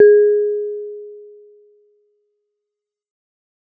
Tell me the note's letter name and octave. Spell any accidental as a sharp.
G#4